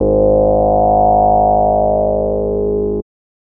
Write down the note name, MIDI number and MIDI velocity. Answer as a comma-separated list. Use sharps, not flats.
G#1, 32, 127